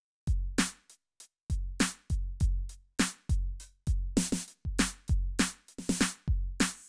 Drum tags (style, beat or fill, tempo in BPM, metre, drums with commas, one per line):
rock
beat
100 BPM
4/4
crash, closed hi-hat, open hi-hat, hi-hat pedal, snare, kick